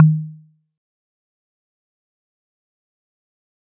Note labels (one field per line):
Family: mallet percussion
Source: acoustic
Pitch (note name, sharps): D#3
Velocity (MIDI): 50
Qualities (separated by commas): fast decay, percussive